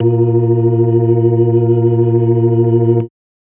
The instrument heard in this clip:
electronic organ